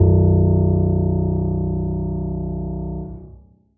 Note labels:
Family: keyboard; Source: acoustic; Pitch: B0; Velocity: 50; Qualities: dark, reverb

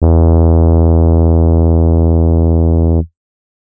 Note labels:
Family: keyboard; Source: electronic; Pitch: E2; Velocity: 100; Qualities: dark

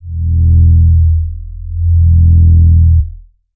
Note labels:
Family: bass; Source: synthesizer; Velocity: 50; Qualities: distorted, tempo-synced

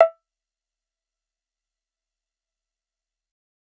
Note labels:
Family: bass; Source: synthesizer; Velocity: 100; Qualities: fast decay, percussive

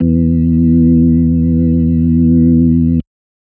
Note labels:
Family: organ; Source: electronic; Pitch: E2; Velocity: 100; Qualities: dark

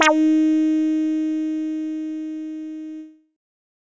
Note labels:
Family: bass; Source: synthesizer; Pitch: D#4; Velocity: 75; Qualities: distorted

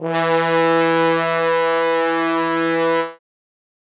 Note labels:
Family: brass; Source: acoustic; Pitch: E3; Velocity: 127; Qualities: bright, reverb

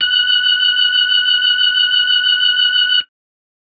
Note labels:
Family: organ; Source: electronic; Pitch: F#6; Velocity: 50; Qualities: distorted

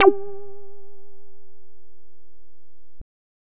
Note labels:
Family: bass; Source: synthesizer; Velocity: 25; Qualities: distorted

